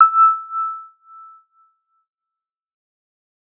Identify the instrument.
synthesizer bass